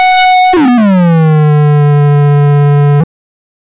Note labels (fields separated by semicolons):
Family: bass; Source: synthesizer; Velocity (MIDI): 127; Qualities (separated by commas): bright, distorted, non-linear envelope